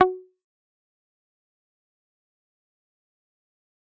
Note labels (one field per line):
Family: guitar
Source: electronic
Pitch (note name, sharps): F#4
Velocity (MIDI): 127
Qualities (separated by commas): fast decay, percussive